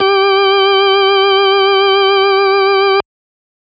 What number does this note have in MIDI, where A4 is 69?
67